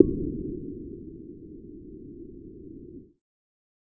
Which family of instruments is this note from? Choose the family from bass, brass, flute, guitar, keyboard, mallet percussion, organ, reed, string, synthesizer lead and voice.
bass